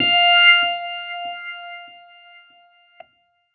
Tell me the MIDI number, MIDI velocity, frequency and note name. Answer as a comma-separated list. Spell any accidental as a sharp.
77, 100, 698.5 Hz, F5